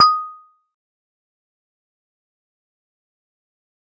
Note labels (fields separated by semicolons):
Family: mallet percussion; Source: acoustic; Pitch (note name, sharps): D#6; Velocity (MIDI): 75; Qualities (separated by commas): fast decay, percussive